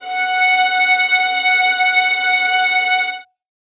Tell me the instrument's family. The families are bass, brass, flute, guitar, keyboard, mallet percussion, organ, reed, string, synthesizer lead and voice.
string